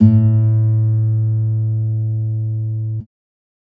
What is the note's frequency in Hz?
110 Hz